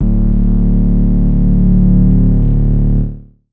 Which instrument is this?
synthesizer lead